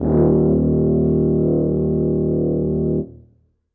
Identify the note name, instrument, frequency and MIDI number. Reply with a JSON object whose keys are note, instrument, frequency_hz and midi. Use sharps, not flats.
{"note": "D#1", "instrument": "acoustic brass instrument", "frequency_hz": 38.89, "midi": 27}